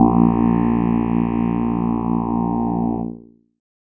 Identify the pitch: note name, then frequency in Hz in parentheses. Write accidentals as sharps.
A#1 (58.27 Hz)